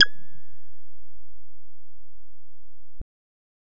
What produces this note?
synthesizer bass